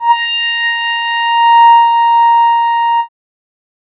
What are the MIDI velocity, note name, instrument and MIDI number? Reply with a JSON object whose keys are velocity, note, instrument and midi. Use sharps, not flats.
{"velocity": 127, "note": "A#5", "instrument": "synthesizer keyboard", "midi": 82}